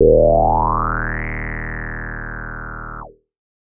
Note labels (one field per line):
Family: bass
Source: synthesizer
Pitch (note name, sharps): D#1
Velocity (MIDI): 50